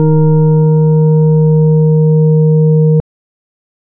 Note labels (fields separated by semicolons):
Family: organ; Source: electronic; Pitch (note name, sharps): D#3; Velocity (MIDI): 25; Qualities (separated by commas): dark